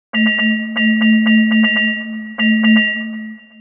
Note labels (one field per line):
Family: mallet percussion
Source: synthesizer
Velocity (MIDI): 25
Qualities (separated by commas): long release, multiphonic, tempo-synced